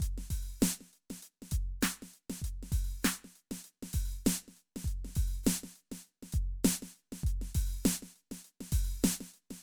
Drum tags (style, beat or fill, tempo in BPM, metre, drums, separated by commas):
funk, beat, 100 BPM, 4/4, closed hi-hat, open hi-hat, hi-hat pedal, snare, kick